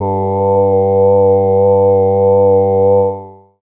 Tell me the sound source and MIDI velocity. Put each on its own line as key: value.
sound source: synthesizer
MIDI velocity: 75